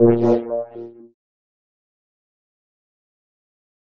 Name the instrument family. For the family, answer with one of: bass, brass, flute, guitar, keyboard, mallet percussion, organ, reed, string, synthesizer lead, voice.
keyboard